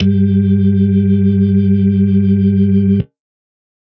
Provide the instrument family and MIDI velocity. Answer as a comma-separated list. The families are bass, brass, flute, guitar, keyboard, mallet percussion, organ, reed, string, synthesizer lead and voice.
organ, 25